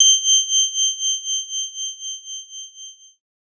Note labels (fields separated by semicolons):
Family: keyboard; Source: electronic; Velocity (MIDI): 100; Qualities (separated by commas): bright